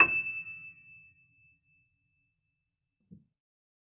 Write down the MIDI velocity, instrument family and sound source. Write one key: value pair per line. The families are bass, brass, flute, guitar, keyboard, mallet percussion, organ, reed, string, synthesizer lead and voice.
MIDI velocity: 25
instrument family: keyboard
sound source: acoustic